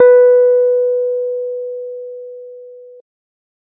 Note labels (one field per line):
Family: keyboard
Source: electronic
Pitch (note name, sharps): B4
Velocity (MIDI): 127